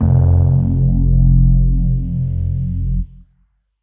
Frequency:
43.65 Hz